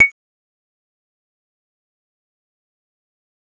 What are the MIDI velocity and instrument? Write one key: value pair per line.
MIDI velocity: 75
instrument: synthesizer bass